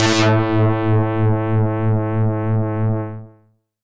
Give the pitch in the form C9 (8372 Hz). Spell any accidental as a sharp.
A2 (110 Hz)